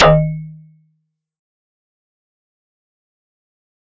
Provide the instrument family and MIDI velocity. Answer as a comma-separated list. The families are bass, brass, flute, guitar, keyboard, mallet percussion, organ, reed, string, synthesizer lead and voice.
mallet percussion, 100